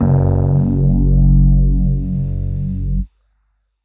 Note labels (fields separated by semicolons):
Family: keyboard; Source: electronic; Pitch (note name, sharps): F#1; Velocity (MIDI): 75; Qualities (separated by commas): distorted